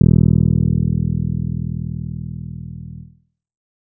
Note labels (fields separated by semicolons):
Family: bass; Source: synthesizer; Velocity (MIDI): 75; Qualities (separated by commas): dark